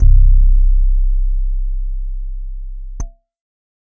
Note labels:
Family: keyboard; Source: electronic; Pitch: C1; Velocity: 25

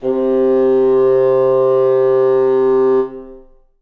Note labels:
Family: reed; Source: acoustic; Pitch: C3; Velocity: 75; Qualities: long release, reverb

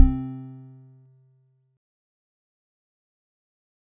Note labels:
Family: mallet percussion; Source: acoustic; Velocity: 25; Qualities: fast decay, percussive

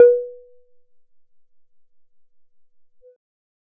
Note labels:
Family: bass; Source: synthesizer; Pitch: B4; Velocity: 25; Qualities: percussive

